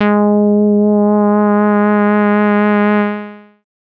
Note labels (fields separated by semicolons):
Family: bass; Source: synthesizer; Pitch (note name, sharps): G#3; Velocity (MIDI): 75; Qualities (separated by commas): distorted, long release